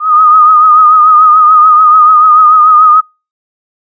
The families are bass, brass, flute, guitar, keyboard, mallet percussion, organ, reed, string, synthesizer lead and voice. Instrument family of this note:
flute